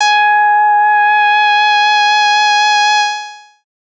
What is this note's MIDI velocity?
100